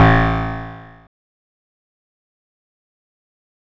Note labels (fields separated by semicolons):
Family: guitar; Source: electronic; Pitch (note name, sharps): A1; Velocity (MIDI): 75; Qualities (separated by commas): bright, distorted, fast decay